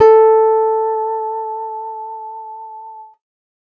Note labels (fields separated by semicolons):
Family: guitar; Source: acoustic; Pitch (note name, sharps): A4; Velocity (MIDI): 25